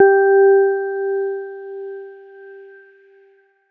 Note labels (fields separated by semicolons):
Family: keyboard; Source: electronic; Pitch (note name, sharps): G4; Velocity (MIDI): 127; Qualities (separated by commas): dark